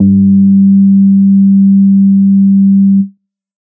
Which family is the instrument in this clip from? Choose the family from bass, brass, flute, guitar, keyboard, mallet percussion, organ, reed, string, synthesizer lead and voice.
bass